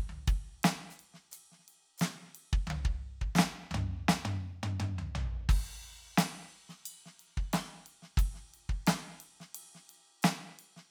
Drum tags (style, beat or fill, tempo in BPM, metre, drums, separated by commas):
rock, beat, 88 BPM, 4/4, crash, ride, ride bell, hi-hat pedal, snare, high tom, mid tom, floor tom, kick